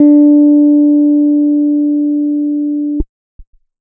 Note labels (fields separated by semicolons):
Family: keyboard; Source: electronic; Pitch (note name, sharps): D4; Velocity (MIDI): 25; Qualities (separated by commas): dark